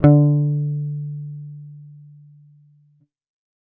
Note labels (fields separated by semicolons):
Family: bass; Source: electronic; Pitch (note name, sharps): D3; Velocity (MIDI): 127